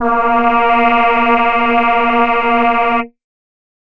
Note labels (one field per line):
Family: voice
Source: synthesizer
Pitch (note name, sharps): A#3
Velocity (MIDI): 75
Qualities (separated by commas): multiphonic